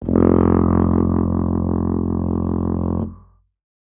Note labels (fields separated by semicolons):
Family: brass; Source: acoustic; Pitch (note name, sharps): F1; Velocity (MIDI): 50